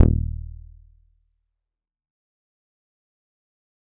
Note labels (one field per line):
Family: bass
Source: synthesizer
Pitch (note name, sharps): D#1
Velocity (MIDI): 75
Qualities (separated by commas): dark, distorted, fast decay, percussive